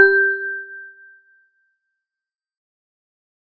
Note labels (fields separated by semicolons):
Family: mallet percussion; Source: acoustic; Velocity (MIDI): 127; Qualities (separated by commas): fast decay